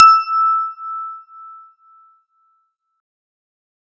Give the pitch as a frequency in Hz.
1319 Hz